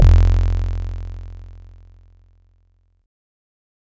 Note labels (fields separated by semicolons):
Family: bass; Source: synthesizer; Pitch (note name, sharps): F1; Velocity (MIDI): 75; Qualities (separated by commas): bright, distorted